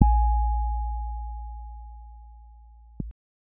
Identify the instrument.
electronic keyboard